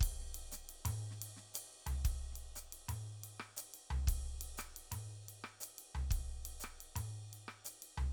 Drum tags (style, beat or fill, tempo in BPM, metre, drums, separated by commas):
Latin, beat, 118 BPM, 4/4, ride, hi-hat pedal, snare, cross-stick, mid tom, floor tom, kick